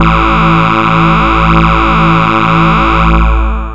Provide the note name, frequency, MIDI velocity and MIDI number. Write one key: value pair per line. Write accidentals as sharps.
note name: A1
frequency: 55 Hz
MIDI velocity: 100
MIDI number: 33